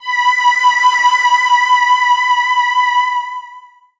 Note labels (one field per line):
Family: voice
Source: synthesizer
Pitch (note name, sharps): B5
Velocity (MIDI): 75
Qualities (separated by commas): bright, distorted, long release